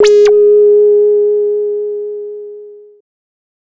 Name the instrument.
synthesizer bass